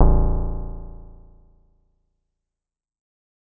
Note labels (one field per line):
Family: bass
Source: synthesizer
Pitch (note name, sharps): A0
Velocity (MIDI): 127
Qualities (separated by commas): fast decay